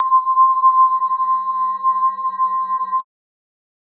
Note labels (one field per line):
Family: mallet percussion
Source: electronic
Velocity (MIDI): 50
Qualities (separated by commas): multiphonic, non-linear envelope